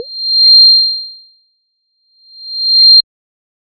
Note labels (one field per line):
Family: bass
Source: synthesizer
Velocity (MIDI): 127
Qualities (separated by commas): distorted